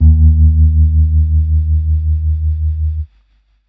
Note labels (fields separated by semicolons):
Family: keyboard; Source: electronic; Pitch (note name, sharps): D#2; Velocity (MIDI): 25; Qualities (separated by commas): dark